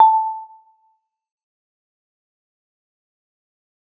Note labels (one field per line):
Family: mallet percussion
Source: acoustic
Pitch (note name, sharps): A5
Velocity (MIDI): 100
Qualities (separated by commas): fast decay, percussive, reverb